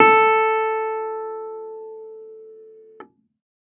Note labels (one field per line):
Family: keyboard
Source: electronic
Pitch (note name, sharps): A4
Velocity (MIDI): 50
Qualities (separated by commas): distorted